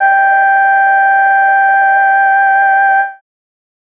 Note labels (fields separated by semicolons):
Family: voice; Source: synthesizer; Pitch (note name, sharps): G5; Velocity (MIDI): 127